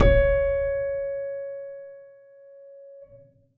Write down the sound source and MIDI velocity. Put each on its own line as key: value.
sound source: acoustic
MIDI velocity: 75